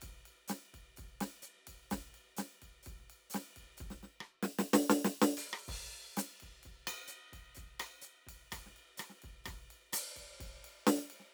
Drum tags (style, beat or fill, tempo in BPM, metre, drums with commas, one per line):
bossa nova
beat
127 BPM
4/4
crash, ride, ride bell, closed hi-hat, hi-hat pedal, snare, cross-stick, kick